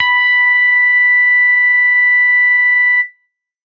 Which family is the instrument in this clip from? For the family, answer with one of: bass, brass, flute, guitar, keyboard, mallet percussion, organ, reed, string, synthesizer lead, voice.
bass